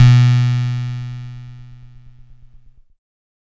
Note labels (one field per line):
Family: keyboard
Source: electronic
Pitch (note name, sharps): B2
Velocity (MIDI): 100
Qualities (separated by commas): bright, distorted